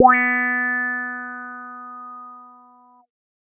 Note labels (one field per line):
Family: bass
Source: synthesizer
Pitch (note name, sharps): B3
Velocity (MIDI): 100